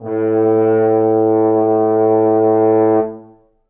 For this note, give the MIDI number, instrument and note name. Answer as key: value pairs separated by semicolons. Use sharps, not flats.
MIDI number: 45; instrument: acoustic brass instrument; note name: A2